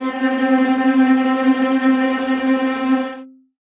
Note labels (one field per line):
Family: string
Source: acoustic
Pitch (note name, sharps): C4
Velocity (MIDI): 75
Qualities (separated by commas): bright, non-linear envelope, reverb